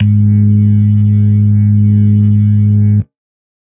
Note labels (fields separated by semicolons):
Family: organ; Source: electronic; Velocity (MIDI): 127